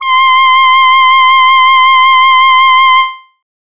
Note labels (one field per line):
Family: voice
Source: synthesizer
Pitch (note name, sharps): C6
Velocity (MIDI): 25